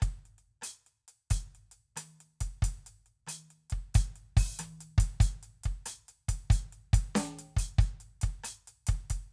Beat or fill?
beat